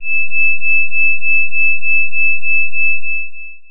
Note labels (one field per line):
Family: organ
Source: electronic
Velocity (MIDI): 25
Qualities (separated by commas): distorted, long release